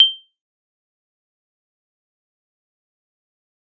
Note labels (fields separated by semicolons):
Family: mallet percussion; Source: acoustic; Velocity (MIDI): 127; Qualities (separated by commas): bright, fast decay, percussive